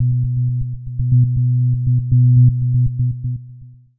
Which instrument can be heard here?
synthesizer lead